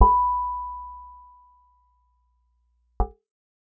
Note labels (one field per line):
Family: guitar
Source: acoustic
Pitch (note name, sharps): B5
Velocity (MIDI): 25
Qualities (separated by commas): dark